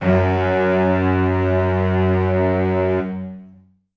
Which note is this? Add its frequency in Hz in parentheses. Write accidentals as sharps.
F#2 (92.5 Hz)